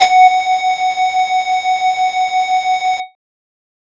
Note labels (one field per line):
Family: flute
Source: synthesizer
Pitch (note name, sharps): F#5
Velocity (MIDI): 100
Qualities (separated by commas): distorted